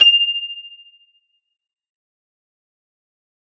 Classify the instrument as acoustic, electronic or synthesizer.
electronic